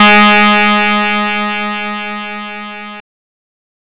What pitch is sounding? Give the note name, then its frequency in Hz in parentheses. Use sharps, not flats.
G#3 (207.7 Hz)